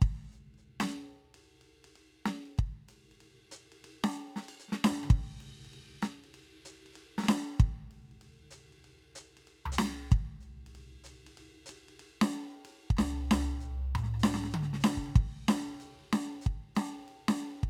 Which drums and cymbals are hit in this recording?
crash, ride, ride bell, open hi-hat, hi-hat pedal, snare, cross-stick, high tom, mid tom, floor tom and kick